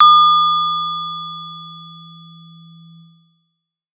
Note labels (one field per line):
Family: keyboard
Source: acoustic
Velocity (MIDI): 127